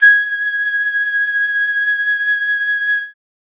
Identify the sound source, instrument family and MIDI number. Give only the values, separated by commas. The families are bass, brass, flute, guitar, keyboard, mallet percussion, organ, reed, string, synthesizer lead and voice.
acoustic, flute, 92